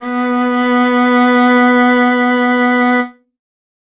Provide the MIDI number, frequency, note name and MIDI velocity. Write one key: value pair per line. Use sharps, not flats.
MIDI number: 59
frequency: 246.9 Hz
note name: B3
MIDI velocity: 50